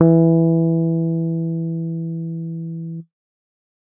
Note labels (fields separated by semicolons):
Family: keyboard; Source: electronic; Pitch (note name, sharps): E3; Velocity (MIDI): 100; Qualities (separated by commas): dark